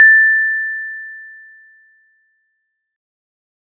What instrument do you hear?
acoustic mallet percussion instrument